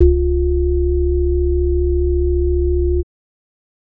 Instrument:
electronic organ